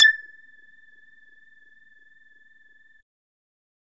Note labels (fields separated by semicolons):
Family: bass; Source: synthesizer; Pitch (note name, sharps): A6; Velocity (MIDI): 75; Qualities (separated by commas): percussive